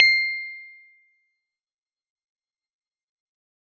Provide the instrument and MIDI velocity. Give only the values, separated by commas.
electronic keyboard, 25